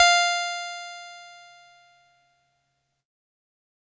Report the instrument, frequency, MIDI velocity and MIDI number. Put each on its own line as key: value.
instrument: electronic keyboard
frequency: 698.5 Hz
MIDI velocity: 100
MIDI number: 77